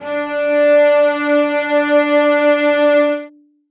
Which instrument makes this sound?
acoustic string instrument